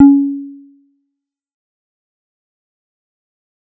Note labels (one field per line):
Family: bass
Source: synthesizer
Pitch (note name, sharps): C#4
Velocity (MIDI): 127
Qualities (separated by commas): dark, fast decay, percussive